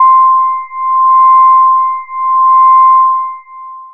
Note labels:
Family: bass; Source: synthesizer; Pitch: C6; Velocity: 75; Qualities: long release

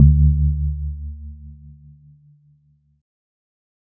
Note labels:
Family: keyboard; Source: electronic; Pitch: D2; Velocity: 50; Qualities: dark

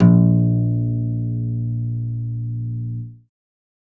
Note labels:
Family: guitar; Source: acoustic; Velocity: 50; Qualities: reverb

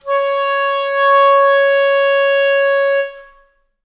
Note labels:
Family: reed; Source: acoustic; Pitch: C#5; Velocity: 100; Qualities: reverb

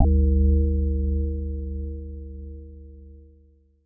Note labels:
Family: mallet percussion; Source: synthesizer; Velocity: 75; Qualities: multiphonic

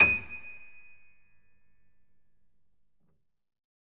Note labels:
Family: keyboard; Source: acoustic; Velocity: 100; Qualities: reverb

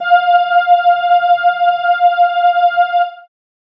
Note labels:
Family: keyboard; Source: synthesizer; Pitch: F5; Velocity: 75

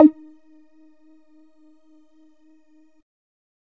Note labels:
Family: bass; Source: synthesizer; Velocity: 25; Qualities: percussive

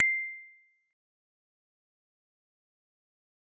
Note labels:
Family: mallet percussion; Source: acoustic; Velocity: 75; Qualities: fast decay, percussive

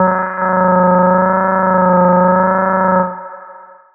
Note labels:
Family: bass; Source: synthesizer; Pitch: F#3; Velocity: 127; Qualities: long release, reverb

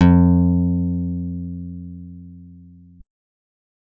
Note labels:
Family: guitar; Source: acoustic; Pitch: F2; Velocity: 127

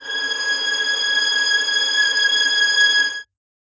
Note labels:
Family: string; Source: acoustic; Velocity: 25; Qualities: reverb

